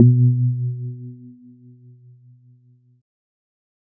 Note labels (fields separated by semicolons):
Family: keyboard; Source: electronic; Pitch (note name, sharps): B2; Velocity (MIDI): 25; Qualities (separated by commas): dark